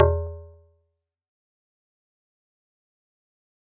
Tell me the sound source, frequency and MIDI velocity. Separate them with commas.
acoustic, 82.41 Hz, 127